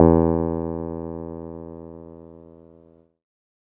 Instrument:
electronic keyboard